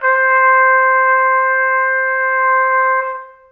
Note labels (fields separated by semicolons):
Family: brass; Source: acoustic; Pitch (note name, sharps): C5; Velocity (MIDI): 25; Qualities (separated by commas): reverb